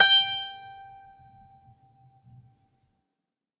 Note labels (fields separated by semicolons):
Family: guitar; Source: acoustic; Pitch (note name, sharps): G5; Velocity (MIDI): 75; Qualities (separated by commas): bright, percussive